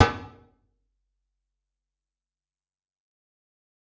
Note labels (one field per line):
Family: guitar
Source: electronic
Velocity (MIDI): 75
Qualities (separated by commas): fast decay, percussive, reverb